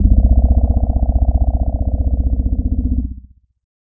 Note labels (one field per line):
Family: keyboard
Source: electronic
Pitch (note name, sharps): B-1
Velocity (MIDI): 25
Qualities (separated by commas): distorted, multiphonic